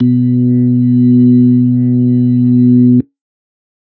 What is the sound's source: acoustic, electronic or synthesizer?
electronic